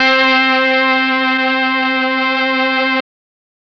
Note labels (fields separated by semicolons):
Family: brass; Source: electronic; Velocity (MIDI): 127; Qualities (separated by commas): bright, distorted